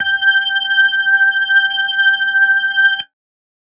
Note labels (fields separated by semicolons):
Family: organ; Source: electronic; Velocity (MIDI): 25